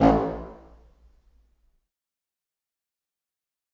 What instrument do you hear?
acoustic reed instrument